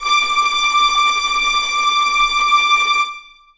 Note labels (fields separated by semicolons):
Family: string; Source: acoustic; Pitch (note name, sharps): D6; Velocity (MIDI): 127; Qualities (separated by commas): bright, non-linear envelope, reverb